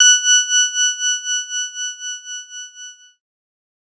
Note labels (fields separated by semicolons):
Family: keyboard; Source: electronic; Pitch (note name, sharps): F#6; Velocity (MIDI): 100; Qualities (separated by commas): bright